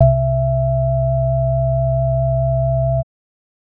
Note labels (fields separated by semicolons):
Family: organ; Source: electronic; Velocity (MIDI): 25; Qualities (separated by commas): multiphonic